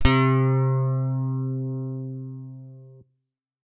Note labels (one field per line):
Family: guitar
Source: electronic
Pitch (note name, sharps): C3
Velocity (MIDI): 127